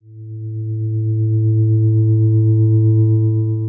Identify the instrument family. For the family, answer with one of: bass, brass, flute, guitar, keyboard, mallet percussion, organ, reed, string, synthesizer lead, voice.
guitar